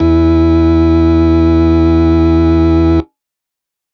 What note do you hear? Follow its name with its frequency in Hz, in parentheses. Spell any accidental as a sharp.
E2 (82.41 Hz)